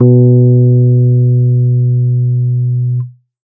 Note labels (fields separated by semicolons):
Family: keyboard; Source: electronic; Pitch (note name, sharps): B2; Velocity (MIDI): 75; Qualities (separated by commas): dark